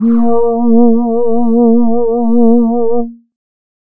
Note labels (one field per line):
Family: voice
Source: synthesizer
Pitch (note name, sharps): A#3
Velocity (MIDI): 127